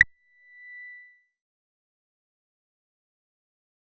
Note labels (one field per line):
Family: bass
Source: synthesizer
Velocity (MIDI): 75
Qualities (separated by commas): fast decay